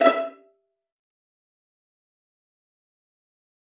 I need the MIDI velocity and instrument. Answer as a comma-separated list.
25, acoustic string instrument